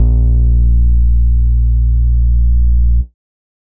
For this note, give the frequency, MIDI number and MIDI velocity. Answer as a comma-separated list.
58.27 Hz, 34, 75